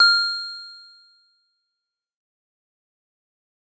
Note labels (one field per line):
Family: mallet percussion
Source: acoustic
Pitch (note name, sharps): F6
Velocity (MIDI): 100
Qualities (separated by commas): bright, fast decay